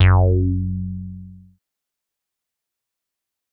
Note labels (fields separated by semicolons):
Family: bass; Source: synthesizer; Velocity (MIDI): 50; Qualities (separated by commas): distorted, fast decay